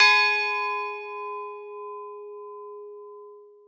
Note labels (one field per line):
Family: mallet percussion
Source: acoustic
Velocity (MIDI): 100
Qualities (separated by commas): reverb